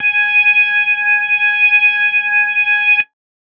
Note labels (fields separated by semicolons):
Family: organ; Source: electronic; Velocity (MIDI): 127